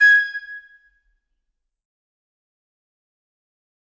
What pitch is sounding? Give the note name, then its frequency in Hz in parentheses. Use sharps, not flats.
G#6 (1661 Hz)